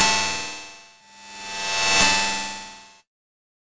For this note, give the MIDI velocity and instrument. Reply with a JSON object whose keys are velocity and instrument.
{"velocity": 25, "instrument": "electronic guitar"}